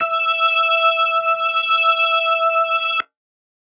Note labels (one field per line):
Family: organ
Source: electronic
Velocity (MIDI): 75